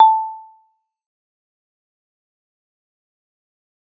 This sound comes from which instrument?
acoustic mallet percussion instrument